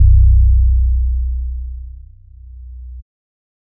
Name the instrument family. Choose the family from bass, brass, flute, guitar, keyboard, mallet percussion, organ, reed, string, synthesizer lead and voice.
bass